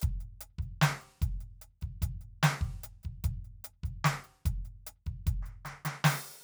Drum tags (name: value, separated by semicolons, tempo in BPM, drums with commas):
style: hip-hop; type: beat; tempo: 75 BPM; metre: 4/4; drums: closed hi-hat, open hi-hat, hi-hat pedal, snare, kick